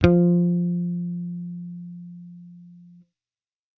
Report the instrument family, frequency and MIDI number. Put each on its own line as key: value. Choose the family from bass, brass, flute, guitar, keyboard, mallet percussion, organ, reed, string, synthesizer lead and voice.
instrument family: bass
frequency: 174.6 Hz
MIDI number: 53